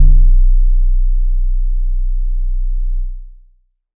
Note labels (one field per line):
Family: mallet percussion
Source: acoustic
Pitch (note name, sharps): B0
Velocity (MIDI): 50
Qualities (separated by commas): dark, long release